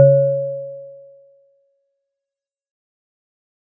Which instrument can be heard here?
acoustic mallet percussion instrument